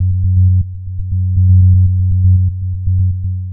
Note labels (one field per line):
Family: synthesizer lead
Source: synthesizer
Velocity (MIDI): 100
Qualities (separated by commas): dark, long release, tempo-synced